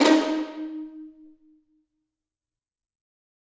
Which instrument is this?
acoustic string instrument